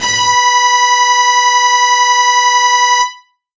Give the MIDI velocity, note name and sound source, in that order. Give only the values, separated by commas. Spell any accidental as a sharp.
100, B5, electronic